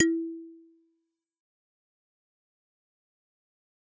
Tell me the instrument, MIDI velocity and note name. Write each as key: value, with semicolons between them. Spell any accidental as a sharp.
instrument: acoustic mallet percussion instrument; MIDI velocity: 100; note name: E4